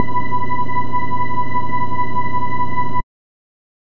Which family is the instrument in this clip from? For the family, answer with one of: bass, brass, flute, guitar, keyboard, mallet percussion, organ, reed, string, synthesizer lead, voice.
bass